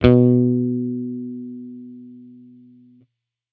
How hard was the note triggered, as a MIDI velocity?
127